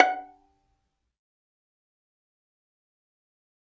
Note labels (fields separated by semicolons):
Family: string; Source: acoustic; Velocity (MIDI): 127; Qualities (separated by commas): fast decay, percussive, reverb